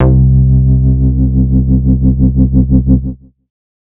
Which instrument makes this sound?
synthesizer bass